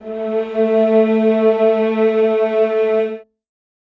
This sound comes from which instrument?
acoustic string instrument